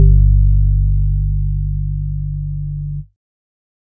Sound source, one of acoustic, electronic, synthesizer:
electronic